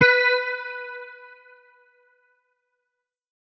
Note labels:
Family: guitar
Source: electronic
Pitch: B4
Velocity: 25

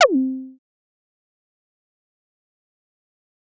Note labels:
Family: bass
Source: synthesizer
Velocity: 127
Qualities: distorted, fast decay, percussive

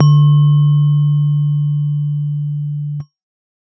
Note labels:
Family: keyboard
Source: electronic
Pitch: D3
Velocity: 100

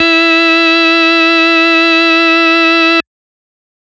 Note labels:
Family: organ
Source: electronic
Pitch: E4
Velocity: 25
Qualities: distorted

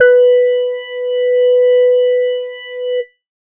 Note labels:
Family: organ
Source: electronic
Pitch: B4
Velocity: 100

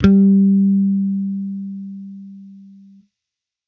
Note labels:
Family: bass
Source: electronic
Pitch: G3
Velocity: 100

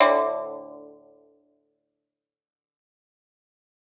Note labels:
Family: guitar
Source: acoustic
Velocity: 75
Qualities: fast decay

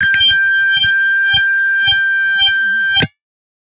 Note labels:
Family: guitar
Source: electronic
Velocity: 25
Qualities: bright, distorted

